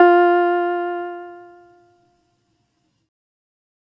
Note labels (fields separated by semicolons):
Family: keyboard; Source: electronic; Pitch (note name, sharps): F4; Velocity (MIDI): 100